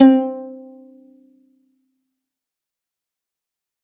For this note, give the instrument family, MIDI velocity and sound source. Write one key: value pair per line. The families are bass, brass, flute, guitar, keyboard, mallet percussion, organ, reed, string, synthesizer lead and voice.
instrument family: string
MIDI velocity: 127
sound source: acoustic